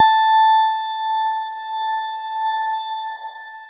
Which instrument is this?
electronic keyboard